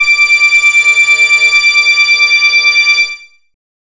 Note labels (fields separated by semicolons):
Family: bass; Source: synthesizer; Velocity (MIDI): 127